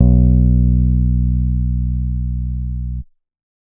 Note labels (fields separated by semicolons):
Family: bass; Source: synthesizer; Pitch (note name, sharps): B1; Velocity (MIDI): 50; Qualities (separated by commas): dark, reverb